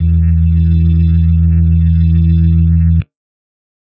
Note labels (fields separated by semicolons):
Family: organ; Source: electronic; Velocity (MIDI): 100; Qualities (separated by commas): dark